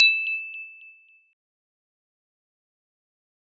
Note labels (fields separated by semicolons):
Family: mallet percussion; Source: acoustic; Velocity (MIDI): 25; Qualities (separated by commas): fast decay